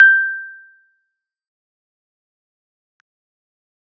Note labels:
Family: keyboard; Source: electronic; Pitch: G6; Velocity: 50; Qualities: fast decay, percussive

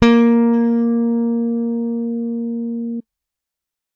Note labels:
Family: bass; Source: electronic; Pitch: A#3; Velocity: 127

